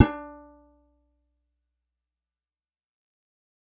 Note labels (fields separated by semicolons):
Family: guitar; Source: acoustic; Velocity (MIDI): 50; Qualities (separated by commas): fast decay, percussive